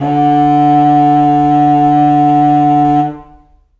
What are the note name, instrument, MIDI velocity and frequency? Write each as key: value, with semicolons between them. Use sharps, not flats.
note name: D3; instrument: acoustic reed instrument; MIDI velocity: 100; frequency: 146.8 Hz